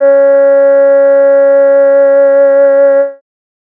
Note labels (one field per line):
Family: voice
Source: synthesizer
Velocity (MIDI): 100